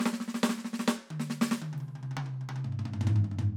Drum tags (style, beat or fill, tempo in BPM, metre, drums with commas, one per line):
hip-hop
fill
67 BPM
4/4
ride, snare, high tom, mid tom, floor tom